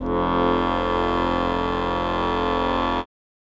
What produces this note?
acoustic reed instrument